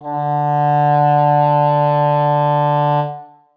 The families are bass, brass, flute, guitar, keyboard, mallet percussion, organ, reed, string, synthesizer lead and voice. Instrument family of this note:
reed